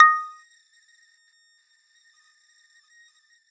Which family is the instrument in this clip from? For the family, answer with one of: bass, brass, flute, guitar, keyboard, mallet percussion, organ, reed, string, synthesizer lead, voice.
mallet percussion